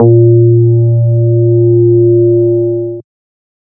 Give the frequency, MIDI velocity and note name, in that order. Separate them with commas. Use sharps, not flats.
116.5 Hz, 127, A#2